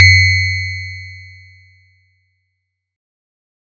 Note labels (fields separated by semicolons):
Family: mallet percussion; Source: acoustic; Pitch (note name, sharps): F#2; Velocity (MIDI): 75; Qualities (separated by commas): bright